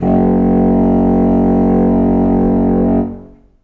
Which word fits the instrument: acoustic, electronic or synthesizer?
acoustic